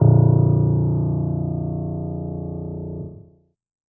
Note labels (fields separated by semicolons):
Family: keyboard; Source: acoustic; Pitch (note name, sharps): A#0; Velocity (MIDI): 25